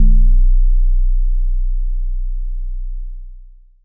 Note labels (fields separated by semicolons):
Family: mallet percussion; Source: electronic; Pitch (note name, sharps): B0; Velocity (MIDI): 25; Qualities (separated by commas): long release, multiphonic